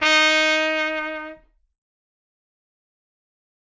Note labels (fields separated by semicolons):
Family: brass; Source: acoustic; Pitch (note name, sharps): D#4; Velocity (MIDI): 75; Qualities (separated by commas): bright, fast decay